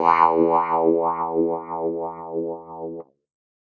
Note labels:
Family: keyboard; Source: electronic; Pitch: E2; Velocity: 127

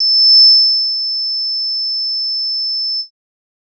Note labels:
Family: bass; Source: synthesizer; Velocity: 50; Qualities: bright, distorted

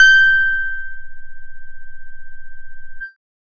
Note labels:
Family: bass; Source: synthesizer; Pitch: G6; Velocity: 25; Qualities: distorted, multiphonic, tempo-synced

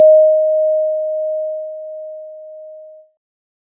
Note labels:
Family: keyboard; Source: electronic; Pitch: D#5; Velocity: 127; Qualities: multiphonic

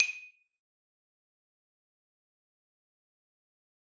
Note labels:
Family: mallet percussion; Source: acoustic; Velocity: 25; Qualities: fast decay, percussive, reverb

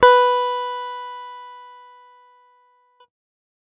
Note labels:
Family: guitar; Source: electronic; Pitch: B4; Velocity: 100

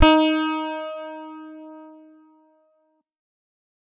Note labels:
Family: guitar; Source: electronic; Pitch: D#4; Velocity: 75; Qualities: distorted

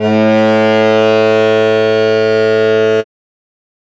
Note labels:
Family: keyboard; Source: acoustic; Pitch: A2; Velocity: 100

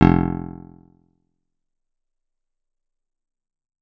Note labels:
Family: guitar; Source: acoustic; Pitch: F1; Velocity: 100; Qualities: percussive

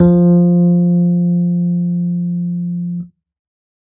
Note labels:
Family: keyboard; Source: electronic; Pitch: F3; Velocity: 75; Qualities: dark

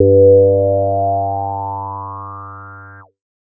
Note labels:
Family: bass; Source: synthesizer; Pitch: G2; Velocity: 25

